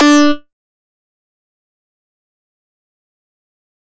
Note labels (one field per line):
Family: bass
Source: synthesizer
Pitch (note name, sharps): D4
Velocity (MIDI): 127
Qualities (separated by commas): fast decay, percussive